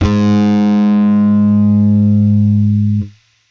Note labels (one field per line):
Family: bass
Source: electronic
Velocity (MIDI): 25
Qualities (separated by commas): bright, distorted